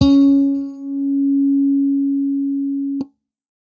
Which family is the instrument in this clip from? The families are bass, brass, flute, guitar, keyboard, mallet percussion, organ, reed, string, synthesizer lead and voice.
bass